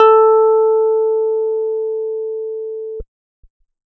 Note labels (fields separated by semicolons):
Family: keyboard; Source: electronic; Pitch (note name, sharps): A4; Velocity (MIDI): 100